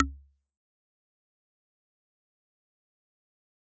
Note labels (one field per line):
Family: mallet percussion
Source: acoustic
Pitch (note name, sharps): C#2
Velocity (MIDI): 100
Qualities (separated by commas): fast decay, percussive